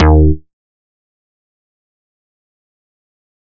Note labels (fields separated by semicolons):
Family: bass; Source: synthesizer; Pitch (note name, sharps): D#2; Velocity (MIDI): 75; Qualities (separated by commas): fast decay, percussive